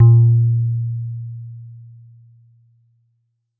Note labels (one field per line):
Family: guitar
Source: synthesizer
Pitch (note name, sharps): A#2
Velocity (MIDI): 50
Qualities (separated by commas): dark